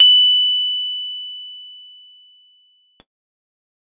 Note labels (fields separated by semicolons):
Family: keyboard; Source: electronic; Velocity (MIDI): 100; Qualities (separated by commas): bright